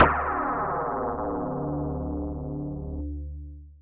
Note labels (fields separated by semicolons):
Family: mallet percussion; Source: electronic; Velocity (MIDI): 100; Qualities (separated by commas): long release